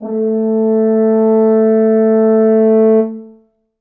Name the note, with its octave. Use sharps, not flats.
A3